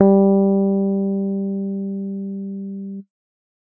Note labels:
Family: keyboard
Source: electronic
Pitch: G3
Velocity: 100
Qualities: dark

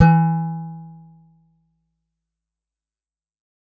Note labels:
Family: guitar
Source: acoustic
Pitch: E3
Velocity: 75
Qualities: fast decay

